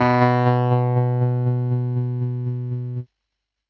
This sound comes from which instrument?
electronic keyboard